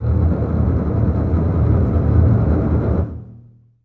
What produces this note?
acoustic string instrument